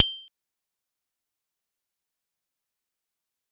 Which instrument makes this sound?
acoustic mallet percussion instrument